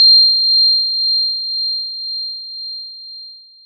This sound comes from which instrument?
acoustic mallet percussion instrument